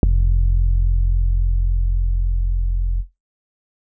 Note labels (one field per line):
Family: keyboard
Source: electronic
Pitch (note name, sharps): F1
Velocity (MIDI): 25